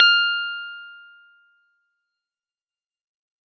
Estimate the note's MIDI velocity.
50